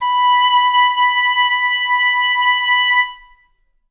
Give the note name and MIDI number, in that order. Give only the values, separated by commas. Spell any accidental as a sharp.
B5, 83